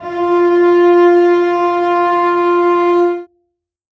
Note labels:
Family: string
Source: acoustic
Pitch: F4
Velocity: 25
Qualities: reverb

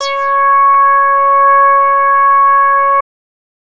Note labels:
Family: bass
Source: synthesizer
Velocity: 127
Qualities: distorted

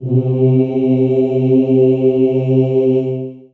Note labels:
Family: voice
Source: acoustic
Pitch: C3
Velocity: 100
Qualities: long release, reverb

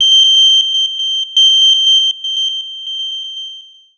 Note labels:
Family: synthesizer lead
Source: synthesizer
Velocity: 75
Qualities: bright, long release, tempo-synced

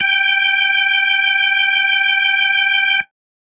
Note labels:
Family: organ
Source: electronic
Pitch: G5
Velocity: 25

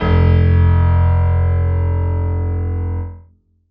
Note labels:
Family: keyboard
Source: acoustic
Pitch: F1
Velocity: 100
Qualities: reverb

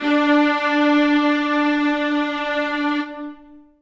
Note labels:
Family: string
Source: acoustic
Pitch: D4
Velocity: 127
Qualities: long release, reverb

